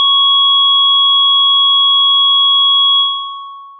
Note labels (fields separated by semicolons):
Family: synthesizer lead; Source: synthesizer; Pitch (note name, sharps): C#6; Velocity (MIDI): 50; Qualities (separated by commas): long release